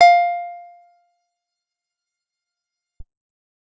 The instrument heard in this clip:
acoustic guitar